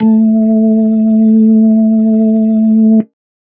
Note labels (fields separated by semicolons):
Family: organ; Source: electronic; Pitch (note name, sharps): A3; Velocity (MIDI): 25